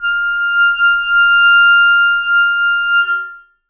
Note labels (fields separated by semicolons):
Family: reed; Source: acoustic; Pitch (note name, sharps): F6; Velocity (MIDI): 75; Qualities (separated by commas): reverb